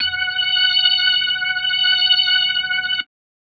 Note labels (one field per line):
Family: organ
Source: electronic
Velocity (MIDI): 75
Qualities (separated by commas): bright